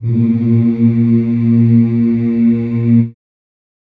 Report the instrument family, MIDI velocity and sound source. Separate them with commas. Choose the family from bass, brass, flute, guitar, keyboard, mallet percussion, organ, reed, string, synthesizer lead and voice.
voice, 75, acoustic